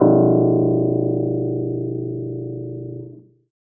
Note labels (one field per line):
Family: keyboard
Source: acoustic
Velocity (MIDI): 50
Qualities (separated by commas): reverb